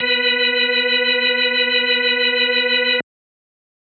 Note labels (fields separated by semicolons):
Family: organ; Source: electronic; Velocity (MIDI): 127